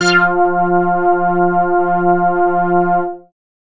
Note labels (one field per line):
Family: bass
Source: synthesizer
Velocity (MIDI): 75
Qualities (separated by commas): distorted